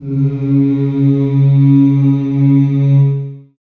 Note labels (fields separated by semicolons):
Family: voice; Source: acoustic; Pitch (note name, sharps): C#3; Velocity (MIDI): 50; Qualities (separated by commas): long release, reverb